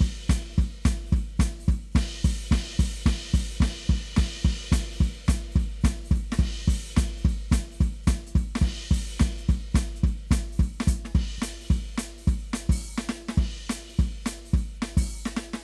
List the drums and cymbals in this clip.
crash, closed hi-hat, open hi-hat, hi-hat pedal, snare and kick